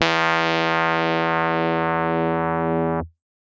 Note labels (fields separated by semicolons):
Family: keyboard; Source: electronic; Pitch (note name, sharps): E2; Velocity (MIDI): 127